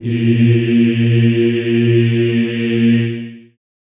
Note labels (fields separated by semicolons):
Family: voice; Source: acoustic; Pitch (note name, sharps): A#2; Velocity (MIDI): 75; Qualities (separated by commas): long release, reverb